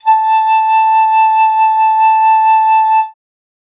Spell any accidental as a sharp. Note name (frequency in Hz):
A5 (880 Hz)